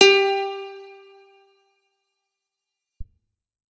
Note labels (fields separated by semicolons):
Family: guitar; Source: electronic; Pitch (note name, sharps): G4; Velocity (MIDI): 127; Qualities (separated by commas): bright, fast decay, reverb